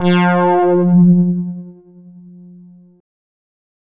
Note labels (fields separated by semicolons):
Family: bass; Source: synthesizer; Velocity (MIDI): 127; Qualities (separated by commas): bright, distorted